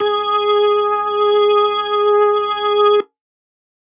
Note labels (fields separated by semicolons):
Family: organ; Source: electronic; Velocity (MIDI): 75